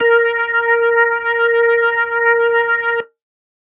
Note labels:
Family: organ; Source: electronic; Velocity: 50; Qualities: distorted

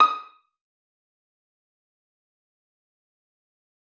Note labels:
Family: string; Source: acoustic; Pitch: D#6; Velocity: 100; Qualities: fast decay, percussive, reverb

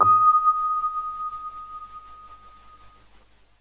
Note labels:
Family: keyboard; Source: electronic; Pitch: D#6; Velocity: 25

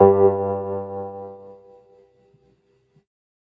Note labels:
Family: organ; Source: electronic; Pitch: G2; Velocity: 50

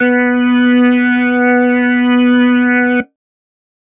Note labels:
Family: organ; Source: electronic; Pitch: B3; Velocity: 100

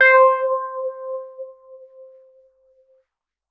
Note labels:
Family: keyboard; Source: electronic; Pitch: C5; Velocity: 100; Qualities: non-linear envelope

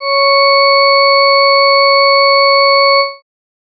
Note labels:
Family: organ; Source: electronic; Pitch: C#5; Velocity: 75

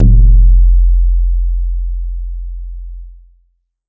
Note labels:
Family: bass; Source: synthesizer; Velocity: 127; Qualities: dark, distorted

